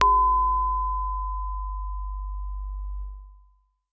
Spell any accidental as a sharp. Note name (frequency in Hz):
G1 (49 Hz)